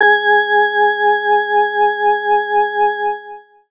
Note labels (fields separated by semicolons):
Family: organ; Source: electronic; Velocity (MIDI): 50; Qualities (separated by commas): distorted, long release